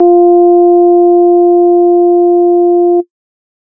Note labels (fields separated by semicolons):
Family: organ; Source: electronic; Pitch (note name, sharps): F4; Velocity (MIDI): 127